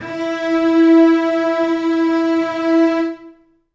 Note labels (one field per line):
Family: string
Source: acoustic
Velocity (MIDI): 100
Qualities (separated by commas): reverb